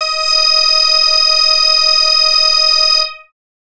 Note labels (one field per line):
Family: bass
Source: synthesizer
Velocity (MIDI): 127